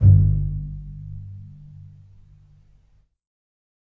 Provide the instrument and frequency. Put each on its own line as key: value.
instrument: acoustic string instrument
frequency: 49 Hz